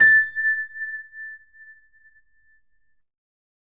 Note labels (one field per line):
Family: keyboard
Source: electronic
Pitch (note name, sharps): A6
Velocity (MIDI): 75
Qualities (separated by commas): reverb